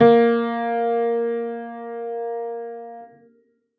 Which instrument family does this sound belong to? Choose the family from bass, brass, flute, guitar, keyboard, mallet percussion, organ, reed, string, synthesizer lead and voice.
keyboard